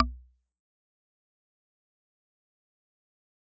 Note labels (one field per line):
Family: mallet percussion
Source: acoustic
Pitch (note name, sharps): B1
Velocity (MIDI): 127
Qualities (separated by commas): fast decay, percussive